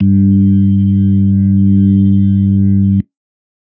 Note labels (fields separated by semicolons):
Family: organ; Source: electronic; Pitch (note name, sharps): G2; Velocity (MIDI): 50